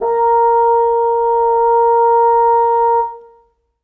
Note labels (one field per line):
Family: reed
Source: acoustic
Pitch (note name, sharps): A#4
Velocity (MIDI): 25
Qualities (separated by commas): reverb